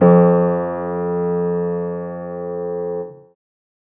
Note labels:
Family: keyboard; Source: acoustic; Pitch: F2; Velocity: 75; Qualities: reverb

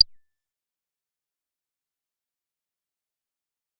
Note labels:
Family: bass; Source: synthesizer; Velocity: 75; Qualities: fast decay, percussive

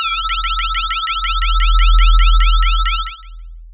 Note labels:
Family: mallet percussion; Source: electronic; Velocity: 127; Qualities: bright, distorted, long release, multiphonic

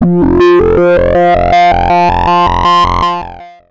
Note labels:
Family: bass; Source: synthesizer; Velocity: 25; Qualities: distorted, long release, multiphonic, tempo-synced

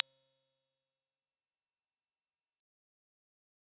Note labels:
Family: mallet percussion; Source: acoustic; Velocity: 25; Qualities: bright, fast decay

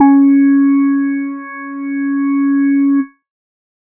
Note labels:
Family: organ; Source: electronic; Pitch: C#4; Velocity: 75; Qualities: dark

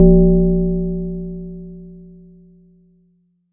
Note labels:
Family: mallet percussion; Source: acoustic; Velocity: 100

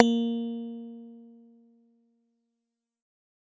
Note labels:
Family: bass; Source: synthesizer; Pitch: A#3; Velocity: 100; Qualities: fast decay

